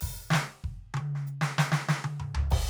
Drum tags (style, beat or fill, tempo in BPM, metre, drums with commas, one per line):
rock
beat
93 BPM
4/4
crash, open hi-hat, hi-hat pedal, snare, high tom, mid tom, floor tom, kick